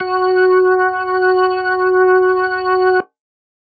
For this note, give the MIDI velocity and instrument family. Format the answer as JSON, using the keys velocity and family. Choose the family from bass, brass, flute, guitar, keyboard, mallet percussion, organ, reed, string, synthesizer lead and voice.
{"velocity": 50, "family": "organ"}